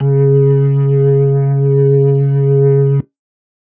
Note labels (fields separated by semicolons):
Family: organ; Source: electronic; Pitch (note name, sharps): C#3; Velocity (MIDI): 100; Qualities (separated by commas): distorted